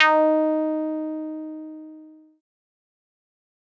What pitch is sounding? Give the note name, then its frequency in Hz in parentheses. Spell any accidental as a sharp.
D#4 (311.1 Hz)